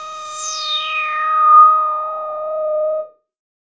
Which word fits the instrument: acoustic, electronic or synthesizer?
synthesizer